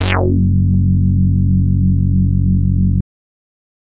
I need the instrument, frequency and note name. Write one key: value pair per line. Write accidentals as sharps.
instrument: synthesizer bass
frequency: 46.25 Hz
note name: F#1